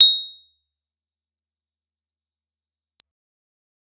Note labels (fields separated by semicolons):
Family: keyboard; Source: electronic; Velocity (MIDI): 100; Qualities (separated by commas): bright, fast decay, percussive